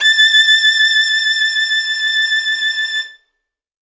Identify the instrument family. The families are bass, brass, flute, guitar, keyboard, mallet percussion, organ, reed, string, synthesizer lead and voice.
string